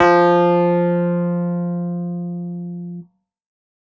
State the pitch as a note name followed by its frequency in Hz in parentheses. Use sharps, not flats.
F3 (174.6 Hz)